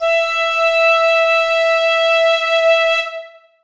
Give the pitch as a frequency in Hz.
659.3 Hz